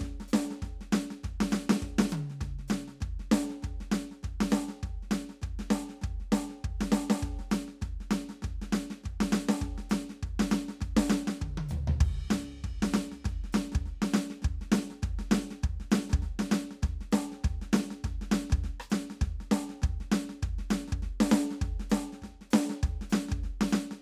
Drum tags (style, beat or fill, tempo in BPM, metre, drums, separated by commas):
rockabilly, beat, 200 BPM, 4/4, ride, hi-hat pedal, snare, cross-stick, high tom, floor tom, kick